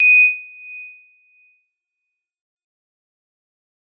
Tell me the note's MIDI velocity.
100